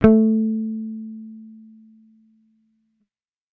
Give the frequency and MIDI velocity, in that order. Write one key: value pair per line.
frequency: 220 Hz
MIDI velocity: 100